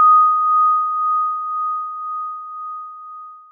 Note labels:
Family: mallet percussion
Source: acoustic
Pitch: D#6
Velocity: 75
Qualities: bright, long release

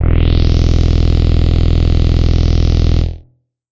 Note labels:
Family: bass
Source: synthesizer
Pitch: E0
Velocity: 25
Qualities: distorted

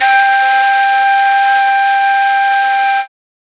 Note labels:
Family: flute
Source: acoustic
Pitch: G5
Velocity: 75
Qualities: bright

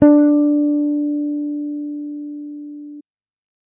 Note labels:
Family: bass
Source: electronic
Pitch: D4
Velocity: 100

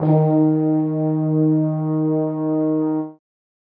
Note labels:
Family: brass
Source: acoustic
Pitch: D#3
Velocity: 25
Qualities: reverb

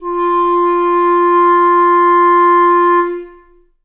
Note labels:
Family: reed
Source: acoustic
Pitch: F4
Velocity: 25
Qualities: long release, reverb

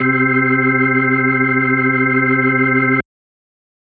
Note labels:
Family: organ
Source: electronic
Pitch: C3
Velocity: 127

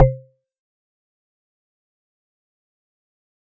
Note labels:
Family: mallet percussion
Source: electronic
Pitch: C3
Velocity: 50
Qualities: fast decay, percussive

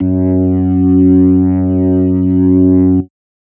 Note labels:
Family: organ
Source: electronic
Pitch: F#2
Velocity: 100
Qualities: distorted

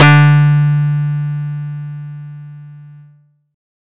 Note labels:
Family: guitar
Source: acoustic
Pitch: D3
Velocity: 75

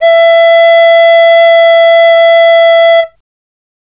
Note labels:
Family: flute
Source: acoustic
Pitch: E5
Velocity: 75

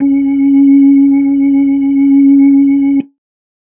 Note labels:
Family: organ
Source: electronic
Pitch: C#4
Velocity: 25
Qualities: dark

